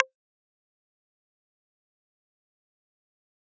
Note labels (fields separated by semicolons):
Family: guitar; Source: electronic; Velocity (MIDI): 127; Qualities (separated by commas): fast decay, percussive